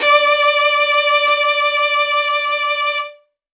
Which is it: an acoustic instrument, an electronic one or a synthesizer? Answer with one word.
acoustic